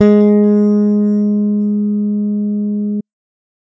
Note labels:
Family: bass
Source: electronic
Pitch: G#3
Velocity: 127

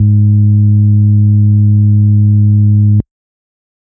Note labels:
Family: organ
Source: electronic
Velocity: 127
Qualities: distorted

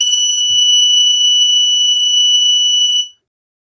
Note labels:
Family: reed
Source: acoustic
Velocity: 25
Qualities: bright, reverb

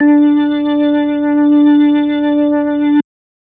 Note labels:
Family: organ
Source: electronic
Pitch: D4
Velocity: 50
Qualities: distorted

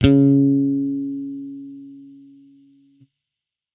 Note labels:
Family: bass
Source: electronic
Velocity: 100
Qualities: distorted

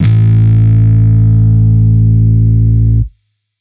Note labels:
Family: bass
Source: electronic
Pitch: A1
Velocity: 127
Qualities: distorted

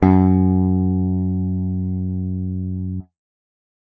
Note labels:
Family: guitar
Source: electronic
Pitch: F#2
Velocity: 100

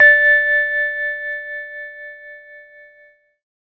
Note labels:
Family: keyboard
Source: electronic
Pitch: D5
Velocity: 50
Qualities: reverb

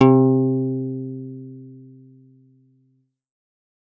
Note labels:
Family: guitar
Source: electronic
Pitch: C3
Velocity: 127

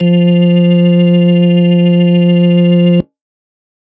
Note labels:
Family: organ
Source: electronic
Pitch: F3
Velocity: 25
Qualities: distorted

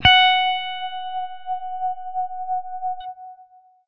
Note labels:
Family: guitar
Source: electronic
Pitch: F#5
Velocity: 50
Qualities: bright, distorted

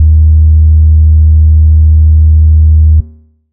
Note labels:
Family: bass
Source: synthesizer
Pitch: D#2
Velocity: 50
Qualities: dark

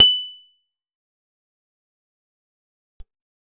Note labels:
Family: guitar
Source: acoustic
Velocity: 75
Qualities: bright, fast decay, percussive

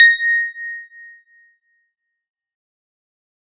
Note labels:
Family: guitar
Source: synthesizer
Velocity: 75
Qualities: bright, fast decay

